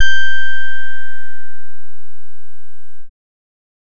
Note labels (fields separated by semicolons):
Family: bass; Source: synthesizer; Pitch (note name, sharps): G6; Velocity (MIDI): 50; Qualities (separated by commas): distorted